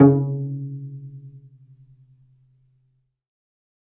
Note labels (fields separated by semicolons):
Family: string; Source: acoustic; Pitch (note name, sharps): C#3; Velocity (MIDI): 127; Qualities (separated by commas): dark, reverb